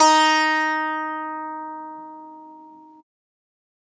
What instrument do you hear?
acoustic guitar